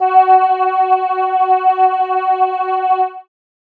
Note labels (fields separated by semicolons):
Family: keyboard; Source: synthesizer; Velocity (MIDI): 25